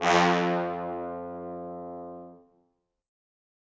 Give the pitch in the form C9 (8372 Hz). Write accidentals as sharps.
F2 (87.31 Hz)